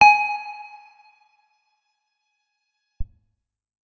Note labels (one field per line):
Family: guitar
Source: electronic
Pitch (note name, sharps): G#5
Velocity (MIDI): 50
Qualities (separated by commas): percussive, reverb